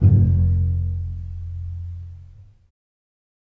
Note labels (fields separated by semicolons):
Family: string; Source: acoustic; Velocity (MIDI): 25; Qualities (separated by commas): dark, reverb